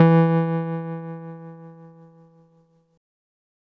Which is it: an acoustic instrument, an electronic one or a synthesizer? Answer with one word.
electronic